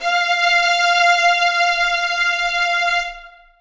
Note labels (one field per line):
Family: string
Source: acoustic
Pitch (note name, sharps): F5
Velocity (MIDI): 100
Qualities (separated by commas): bright, reverb